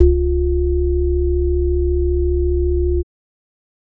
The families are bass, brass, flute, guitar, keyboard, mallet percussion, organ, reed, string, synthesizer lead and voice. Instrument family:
organ